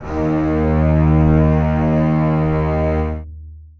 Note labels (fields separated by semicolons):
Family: string; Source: acoustic; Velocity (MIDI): 127; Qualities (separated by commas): long release, reverb